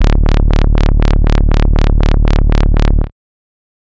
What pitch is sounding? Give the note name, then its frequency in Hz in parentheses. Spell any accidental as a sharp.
D1 (36.71 Hz)